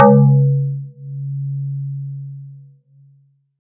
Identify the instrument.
synthesizer guitar